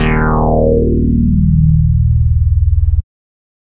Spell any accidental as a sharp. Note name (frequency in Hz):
D#0 (19.45 Hz)